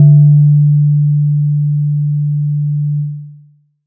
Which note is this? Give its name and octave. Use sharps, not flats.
D3